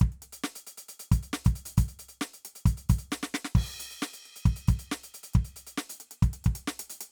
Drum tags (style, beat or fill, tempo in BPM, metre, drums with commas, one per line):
rock
beat
135 BPM
4/4
crash, closed hi-hat, hi-hat pedal, snare, kick